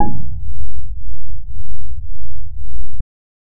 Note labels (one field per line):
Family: bass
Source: synthesizer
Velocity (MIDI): 25